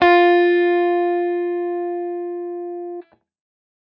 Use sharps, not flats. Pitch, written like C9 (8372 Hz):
F4 (349.2 Hz)